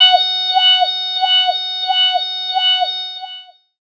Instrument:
synthesizer voice